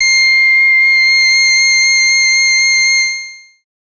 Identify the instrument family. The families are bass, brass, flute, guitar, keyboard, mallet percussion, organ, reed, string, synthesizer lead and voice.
bass